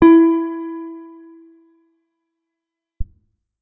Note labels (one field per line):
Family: guitar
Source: electronic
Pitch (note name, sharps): E4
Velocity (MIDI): 25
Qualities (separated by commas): fast decay, reverb